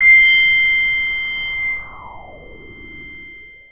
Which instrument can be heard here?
synthesizer lead